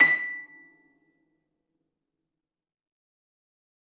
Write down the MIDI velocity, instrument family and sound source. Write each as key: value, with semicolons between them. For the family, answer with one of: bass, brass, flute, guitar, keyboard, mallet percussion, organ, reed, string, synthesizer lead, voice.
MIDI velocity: 75; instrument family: string; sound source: acoustic